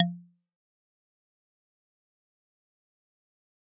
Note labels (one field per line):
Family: mallet percussion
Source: acoustic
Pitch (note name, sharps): F3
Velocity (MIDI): 127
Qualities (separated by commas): fast decay, percussive